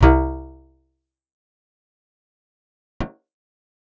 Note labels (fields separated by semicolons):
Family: guitar; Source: acoustic; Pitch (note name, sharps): C2; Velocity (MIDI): 25; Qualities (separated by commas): fast decay, percussive, reverb